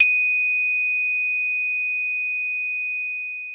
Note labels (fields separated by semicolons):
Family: mallet percussion; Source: acoustic; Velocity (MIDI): 50; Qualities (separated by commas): bright, long release